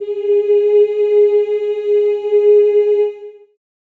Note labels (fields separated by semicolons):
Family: voice; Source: acoustic; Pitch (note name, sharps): G#4; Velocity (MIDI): 25; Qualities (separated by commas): reverb